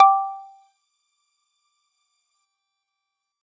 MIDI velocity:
127